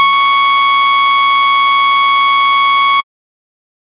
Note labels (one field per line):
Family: bass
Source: synthesizer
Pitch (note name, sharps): C#6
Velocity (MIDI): 127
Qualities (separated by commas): bright, distorted